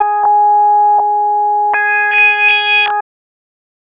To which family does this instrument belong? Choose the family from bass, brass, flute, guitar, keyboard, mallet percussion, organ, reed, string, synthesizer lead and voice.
bass